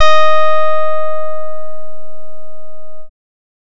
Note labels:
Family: bass; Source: synthesizer; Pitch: D#5; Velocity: 127; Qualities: distorted

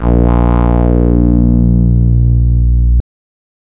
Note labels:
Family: bass; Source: synthesizer; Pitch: A#1; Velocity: 127; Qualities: distorted, non-linear envelope

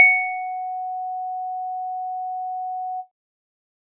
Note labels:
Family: keyboard; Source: electronic; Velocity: 75

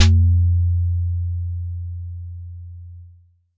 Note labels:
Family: bass; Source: synthesizer; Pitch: F2; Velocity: 25; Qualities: distorted

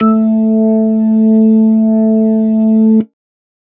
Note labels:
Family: organ; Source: electronic; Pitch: A3; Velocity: 25

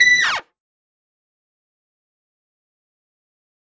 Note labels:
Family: brass; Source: acoustic; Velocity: 25; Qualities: fast decay, percussive, reverb

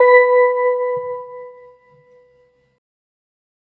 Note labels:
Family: organ; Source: electronic; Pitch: B4; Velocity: 127

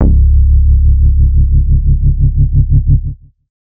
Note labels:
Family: bass; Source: synthesizer; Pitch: C#1; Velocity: 75; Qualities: distorted

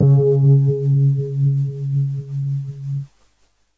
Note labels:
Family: keyboard; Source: electronic; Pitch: C#3; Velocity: 50; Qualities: dark

